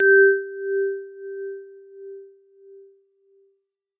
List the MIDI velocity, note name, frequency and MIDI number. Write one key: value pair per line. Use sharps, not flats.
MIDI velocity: 127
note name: G4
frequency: 392 Hz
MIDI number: 67